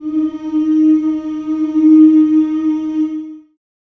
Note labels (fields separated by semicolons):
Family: voice; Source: acoustic; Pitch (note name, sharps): D#4; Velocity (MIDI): 50; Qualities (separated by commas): reverb